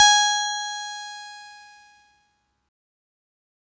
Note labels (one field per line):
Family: keyboard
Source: electronic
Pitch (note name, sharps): G#5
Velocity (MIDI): 25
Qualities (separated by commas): bright, distorted